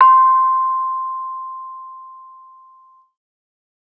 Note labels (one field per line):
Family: mallet percussion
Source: acoustic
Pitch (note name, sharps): C6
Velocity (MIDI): 50